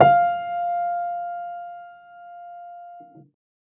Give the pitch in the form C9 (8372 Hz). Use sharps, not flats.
F5 (698.5 Hz)